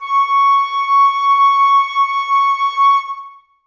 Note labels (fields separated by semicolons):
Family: flute; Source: acoustic; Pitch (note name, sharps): C#6; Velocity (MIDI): 100; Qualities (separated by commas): reverb